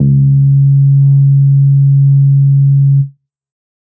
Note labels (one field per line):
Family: bass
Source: synthesizer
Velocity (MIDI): 75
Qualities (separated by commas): dark